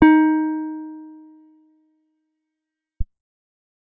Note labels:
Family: guitar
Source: acoustic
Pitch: D#4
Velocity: 25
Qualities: fast decay

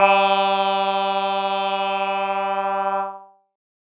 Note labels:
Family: keyboard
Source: electronic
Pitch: G3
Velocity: 75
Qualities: distorted, multiphonic

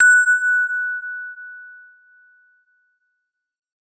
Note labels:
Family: mallet percussion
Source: acoustic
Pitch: F#6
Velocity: 100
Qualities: bright, non-linear envelope

